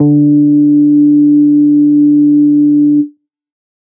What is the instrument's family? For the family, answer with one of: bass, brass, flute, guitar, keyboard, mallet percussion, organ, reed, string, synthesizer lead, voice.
bass